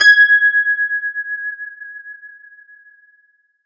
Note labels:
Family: guitar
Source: electronic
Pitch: G#6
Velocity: 75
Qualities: multiphonic, non-linear envelope

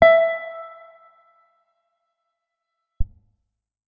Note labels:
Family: guitar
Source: electronic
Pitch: E5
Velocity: 25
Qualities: percussive, reverb

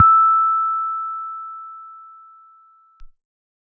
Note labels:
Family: keyboard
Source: electronic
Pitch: E6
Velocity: 25

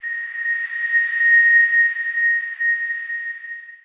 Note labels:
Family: mallet percussion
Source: electronic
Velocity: 25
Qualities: bright, long release, non-linear envelope

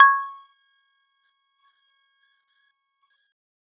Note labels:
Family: mallet percussion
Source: acoustic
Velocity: 100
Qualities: multiphonic, percussive

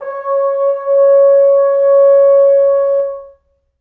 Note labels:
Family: brass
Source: acoustic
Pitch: C#5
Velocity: 25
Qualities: reverb

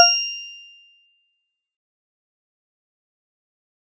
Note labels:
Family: mallet percussion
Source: acoustic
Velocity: 127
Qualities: bright, fast decay, percussive

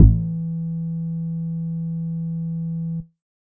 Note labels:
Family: bass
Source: synthesizer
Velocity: 25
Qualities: distorted

